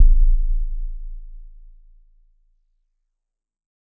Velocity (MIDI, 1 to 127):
50